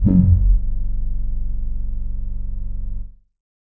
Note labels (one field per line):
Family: bass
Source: synthesizer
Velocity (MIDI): 25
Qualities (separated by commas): distorted, non-linear envelope